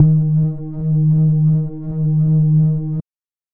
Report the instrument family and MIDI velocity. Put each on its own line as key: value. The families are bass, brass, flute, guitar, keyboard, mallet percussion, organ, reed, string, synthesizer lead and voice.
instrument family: bass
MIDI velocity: 25